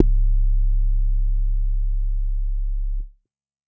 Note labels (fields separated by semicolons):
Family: bass; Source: synthesizer; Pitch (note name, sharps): C#1; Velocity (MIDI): 50; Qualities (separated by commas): dark, distorted